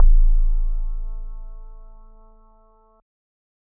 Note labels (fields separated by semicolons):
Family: keyboard; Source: electronic; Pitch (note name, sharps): A0; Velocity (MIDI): 25; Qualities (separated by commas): dark